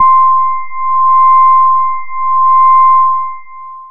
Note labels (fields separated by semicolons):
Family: bass; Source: synthesizer; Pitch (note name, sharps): C6; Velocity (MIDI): 50; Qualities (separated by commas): long release